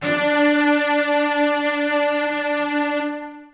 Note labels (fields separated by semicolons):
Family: string; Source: acoustic; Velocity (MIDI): 127; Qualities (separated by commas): long release, reverb